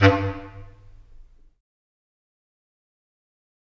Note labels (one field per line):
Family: reed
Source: acoustic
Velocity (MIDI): 25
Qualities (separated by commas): fast decay, percussive, reverb